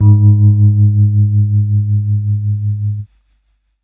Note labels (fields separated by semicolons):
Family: keyboard; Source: electronic; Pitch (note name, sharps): G#2; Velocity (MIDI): 50; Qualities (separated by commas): dark